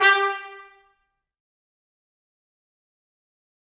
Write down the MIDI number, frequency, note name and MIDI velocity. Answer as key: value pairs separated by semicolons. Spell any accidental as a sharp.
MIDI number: 67; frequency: 392 Hz; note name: G4; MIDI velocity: 127